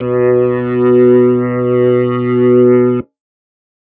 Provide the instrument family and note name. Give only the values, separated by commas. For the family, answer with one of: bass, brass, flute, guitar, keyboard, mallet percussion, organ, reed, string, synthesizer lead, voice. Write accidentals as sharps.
organ, B2